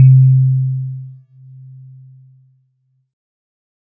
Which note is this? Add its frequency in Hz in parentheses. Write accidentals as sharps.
C3 (130.8 Hz)